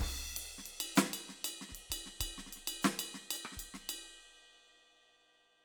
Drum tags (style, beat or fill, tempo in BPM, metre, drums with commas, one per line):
Afro-Cuban
beat
128 BPM
4/4
crash, ride, ride bell, hi-hat pedal, snare, cross-stick, kick